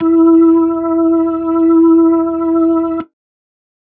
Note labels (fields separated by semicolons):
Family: organ; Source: electronic; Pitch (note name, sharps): E4; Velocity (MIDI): 25